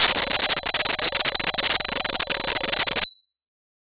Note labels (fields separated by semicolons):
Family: guitar; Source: electronic; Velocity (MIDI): 100; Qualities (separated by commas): bright, distorted